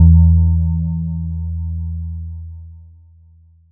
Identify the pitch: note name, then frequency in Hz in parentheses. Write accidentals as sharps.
E2 (82.41 Hz)